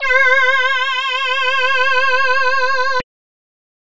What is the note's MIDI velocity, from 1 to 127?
127